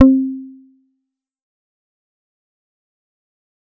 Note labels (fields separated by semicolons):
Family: bass; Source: synthesizer; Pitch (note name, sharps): C4; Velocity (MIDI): 50; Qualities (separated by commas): dark, distorted, fast decay, percussive